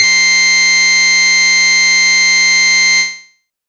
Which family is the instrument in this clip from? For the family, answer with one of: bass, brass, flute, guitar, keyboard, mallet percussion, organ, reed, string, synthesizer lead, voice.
bass